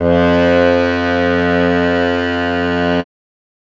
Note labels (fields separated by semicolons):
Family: keyboard; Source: acoustic; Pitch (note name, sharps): F2; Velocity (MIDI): 75